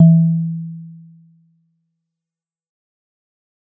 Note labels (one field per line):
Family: mallet percussion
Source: acoustic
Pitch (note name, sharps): E3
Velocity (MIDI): 127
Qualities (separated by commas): dark, fast decay